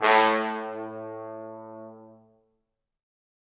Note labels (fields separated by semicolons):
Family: brass; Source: acoustic; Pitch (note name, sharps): A2; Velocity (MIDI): 50; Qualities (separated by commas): bright, fast decay, reverb